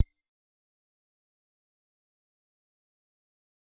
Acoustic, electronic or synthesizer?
synthesizer